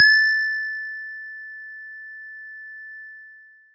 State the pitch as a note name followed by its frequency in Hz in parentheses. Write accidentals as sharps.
A6 (1760 Hz)